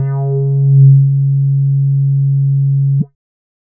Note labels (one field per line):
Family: bass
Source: synthesizer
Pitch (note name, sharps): C#3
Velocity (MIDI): 50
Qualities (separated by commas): dark, distorted